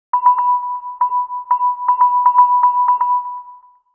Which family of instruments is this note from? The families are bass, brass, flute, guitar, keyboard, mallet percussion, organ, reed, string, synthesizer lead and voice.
mallet percussion